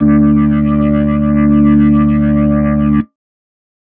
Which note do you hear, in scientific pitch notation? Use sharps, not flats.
D2